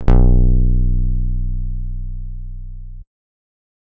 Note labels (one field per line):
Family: guitar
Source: electronic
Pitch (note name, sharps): B0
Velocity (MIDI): 127